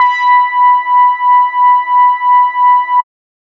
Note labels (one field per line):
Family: bass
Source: synthesizer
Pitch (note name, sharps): B5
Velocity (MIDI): 50